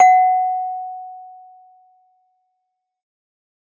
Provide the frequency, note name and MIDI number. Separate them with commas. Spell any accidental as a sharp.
740 Hz, F#5, 78